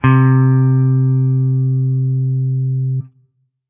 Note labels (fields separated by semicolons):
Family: guitar; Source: electronic; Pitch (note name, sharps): C3; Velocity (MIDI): 75; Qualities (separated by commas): distorted